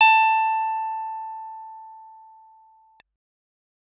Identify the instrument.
electronic keyboard